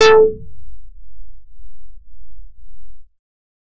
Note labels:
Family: bass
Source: synthesizer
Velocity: 127

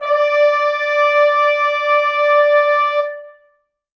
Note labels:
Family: brass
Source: acoustic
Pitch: D5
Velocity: 100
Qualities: reverb

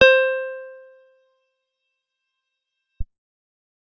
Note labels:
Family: guitar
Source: acoustic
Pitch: C5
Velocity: 50

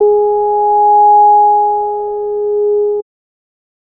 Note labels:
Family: bass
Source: synthesizer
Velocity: 50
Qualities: distorted

